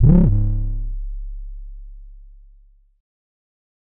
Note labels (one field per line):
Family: bass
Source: synthesizer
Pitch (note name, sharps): C#1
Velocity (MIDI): 25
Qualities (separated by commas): distorted